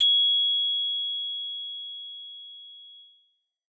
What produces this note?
synthesizer bass